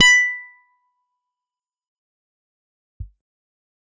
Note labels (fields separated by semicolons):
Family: guitar; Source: electronic; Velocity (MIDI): 100; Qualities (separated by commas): bright, distorted, fast decay, percussive